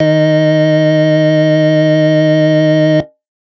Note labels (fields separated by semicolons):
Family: organ; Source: electronic; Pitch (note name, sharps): D#3; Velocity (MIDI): 50